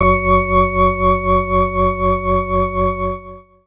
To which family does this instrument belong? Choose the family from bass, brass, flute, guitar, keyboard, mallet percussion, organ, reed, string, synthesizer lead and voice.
organ